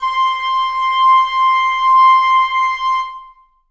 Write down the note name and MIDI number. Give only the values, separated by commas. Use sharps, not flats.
C6, 84